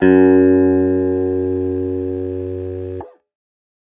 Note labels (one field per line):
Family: guitar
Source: electronic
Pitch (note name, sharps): F#2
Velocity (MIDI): 25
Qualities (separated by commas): distorted